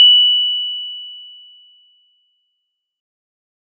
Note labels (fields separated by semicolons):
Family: mallet percussion; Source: acoustic; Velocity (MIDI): 75; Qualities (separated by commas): bright